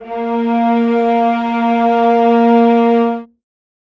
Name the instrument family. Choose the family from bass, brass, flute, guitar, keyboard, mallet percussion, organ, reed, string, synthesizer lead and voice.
string